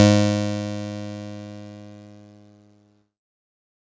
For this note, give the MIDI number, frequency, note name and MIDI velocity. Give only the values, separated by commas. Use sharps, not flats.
44, 103.8 Hz, G#2, 25